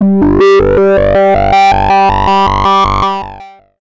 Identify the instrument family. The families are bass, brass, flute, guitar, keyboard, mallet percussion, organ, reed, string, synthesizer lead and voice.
bass